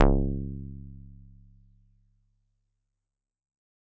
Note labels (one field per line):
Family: mallet percussion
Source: acoustic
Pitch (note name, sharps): C#1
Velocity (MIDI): 100